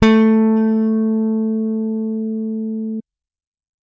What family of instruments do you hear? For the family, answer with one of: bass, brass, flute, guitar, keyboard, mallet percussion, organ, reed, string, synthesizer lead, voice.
bass